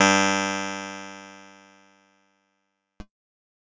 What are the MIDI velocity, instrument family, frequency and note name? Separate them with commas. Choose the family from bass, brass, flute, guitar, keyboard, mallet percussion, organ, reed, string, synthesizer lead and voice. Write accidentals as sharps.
100, keyboard, 98 Hz, G2